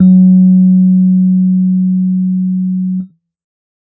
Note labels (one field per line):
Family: keyboard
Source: electronic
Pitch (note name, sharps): F#3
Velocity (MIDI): 50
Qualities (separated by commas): dark